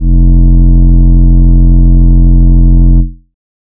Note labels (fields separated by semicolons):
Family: flute; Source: synthesizer; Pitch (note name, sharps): F1; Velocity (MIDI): 127; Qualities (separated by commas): dark